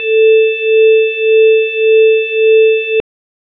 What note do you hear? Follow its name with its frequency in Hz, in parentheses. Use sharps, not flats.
A4 (440 Hz)